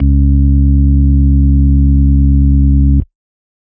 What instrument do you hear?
electronic organ